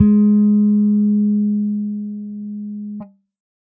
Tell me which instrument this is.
electronic bass